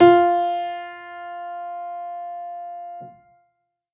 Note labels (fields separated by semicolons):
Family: keyboard; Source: acoustic; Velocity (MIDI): 50